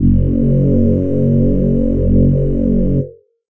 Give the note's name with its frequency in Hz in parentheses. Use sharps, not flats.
F#1 (46.25 Hz)